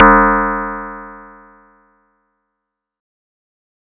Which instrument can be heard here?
acoustic mallet percussion instrument